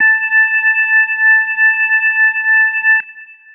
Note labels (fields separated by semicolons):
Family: organ; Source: electronic; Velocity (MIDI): 25; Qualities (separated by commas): long release